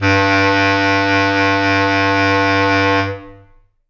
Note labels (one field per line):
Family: reed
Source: acoustic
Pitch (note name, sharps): G2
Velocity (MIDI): 127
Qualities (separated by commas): long release, reverb